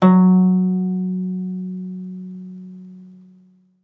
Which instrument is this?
acoustic guitar